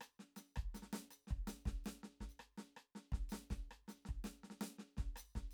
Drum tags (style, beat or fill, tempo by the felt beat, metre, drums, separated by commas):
Venezuelan merengue, beat, 324 eighth notes per minute, 5/8, hi-hat pedal, snare, cross-stick, kick